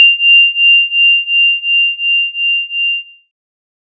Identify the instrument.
synthesizer lead